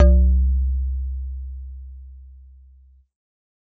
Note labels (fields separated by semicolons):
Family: mallet percussion; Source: acoustic; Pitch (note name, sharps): C2; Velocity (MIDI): 100